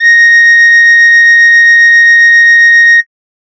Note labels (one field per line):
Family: flute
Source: synthesizer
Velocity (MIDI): 127